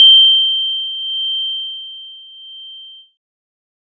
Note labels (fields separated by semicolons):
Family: keyboard; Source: electronic; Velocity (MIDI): 100; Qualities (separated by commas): bright, multiphonic